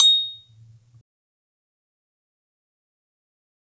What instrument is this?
acoustic mallet percussion instrument